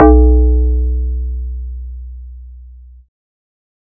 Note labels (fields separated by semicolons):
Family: bass; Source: synthesizer; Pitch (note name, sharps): B1; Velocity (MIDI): 127